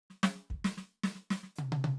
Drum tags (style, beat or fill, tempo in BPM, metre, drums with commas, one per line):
country
fill
114 BPM
4/4
hi-hat pedal, snare, high tom, kick